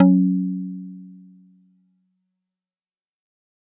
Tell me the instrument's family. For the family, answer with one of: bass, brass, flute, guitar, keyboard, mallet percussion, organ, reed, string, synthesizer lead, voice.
mallet percussion